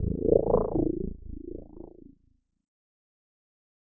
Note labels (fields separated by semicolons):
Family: keyboard; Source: electronic; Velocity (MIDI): 50; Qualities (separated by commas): distorted, fast decay, non-linear envelope